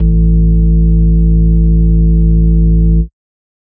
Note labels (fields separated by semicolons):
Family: organ; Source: electronic; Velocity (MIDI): 127; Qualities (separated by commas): dark